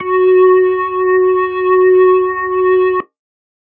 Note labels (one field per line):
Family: organ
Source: electronic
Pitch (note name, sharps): F#4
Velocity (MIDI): 50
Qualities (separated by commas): distorted